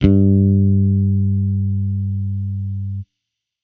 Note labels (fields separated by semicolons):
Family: bass; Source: electronic; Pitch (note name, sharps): G2; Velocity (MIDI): 50; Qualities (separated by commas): distorted